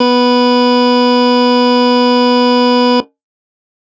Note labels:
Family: organ; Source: electronic; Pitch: B3; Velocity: 127; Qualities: distorted

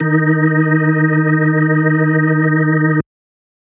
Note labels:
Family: organ; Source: electronic; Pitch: D#3; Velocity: 127

